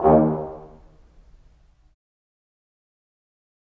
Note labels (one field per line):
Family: brass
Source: acoustic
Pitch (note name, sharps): D#2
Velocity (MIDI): 50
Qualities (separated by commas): fast decay, reverb